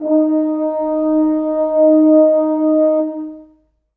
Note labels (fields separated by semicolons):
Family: brass; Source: acoustic; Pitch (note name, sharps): D#4; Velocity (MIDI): 50; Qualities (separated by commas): long release, reverb